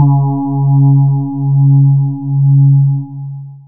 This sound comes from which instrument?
synthesizer voice